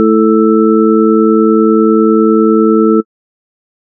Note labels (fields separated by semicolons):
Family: organ; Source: electronic; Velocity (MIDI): 127